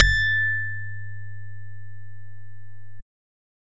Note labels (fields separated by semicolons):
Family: bass; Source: synthesizer; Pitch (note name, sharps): A6; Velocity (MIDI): 127; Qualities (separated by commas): bright, distorted